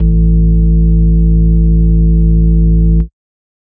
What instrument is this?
electronic organ